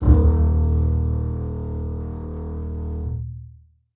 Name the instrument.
acoustic string instrument